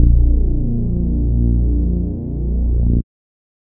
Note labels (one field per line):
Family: bass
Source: synthesizer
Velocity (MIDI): 127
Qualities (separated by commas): dark